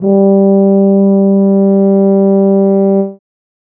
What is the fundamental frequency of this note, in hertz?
196 Hz